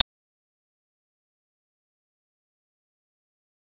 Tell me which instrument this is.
synthesizer bass